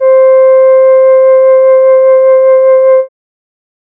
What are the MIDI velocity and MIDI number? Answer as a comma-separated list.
75, 72